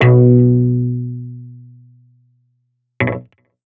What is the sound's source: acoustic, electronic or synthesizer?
electronic